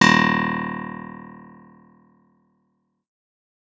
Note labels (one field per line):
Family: guitar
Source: acoustic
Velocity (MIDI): 50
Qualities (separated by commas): bright